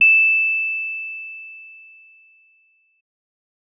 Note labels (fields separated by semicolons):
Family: keyboard; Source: electronic; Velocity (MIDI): 127; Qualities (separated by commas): bright